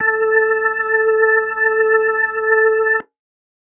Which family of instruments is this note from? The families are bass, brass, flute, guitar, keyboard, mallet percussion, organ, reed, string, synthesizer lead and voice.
organ